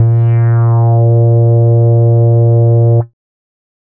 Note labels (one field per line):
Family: bass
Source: synthesizer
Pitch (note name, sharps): A#2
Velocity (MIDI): 100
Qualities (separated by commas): dark, distorted